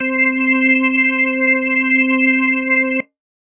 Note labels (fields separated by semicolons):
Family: organ; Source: electronic; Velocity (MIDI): 25